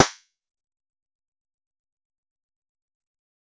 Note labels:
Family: guitar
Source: synthesizer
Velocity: 127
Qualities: fast decay, percussive

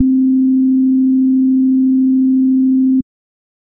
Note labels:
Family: bass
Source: synthesizer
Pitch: C4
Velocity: 127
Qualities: dark

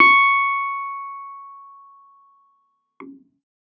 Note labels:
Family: keyboard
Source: electronic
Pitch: C#6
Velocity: 75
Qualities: distorted

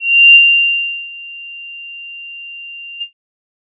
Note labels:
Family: bass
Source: synthesizer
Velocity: 127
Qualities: bright

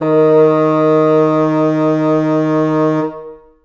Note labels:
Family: reed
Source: acoustic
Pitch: D#3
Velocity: 127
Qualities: long release, reverb

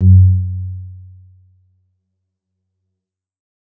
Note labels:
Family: keyboard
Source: electronic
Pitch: F#2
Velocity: 25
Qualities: dark

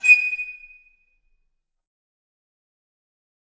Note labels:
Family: reed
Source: acoustic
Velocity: 50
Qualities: bright, fast decay, percussive, reverb

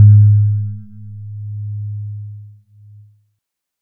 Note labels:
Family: keyboard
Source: electronic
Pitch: G#2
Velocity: 25

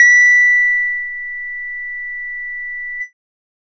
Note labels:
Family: bass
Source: synthesizer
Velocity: 127

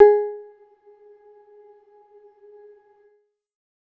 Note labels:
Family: keyboard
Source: electronic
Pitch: G#4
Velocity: 127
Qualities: dark, percussive, reverb

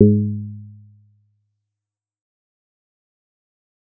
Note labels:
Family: bass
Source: synthesizer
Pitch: G#2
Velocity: 50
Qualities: dark, fast decay, percussive

